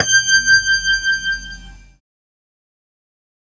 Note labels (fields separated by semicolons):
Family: keyboard; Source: synthesizer; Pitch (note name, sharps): G6; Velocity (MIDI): 127; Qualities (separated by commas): fast decay